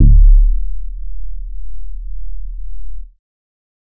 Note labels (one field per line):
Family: bass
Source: synthesizer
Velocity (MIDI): 25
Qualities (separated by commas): dark, distorted